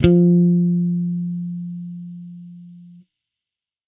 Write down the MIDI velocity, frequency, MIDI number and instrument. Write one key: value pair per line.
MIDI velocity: 50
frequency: 174.6 Hz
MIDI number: 53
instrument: electronic bass